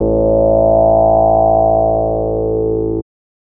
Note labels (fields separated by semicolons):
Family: bass; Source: synthesizer; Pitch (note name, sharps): A1; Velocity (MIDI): 50; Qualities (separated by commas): distorted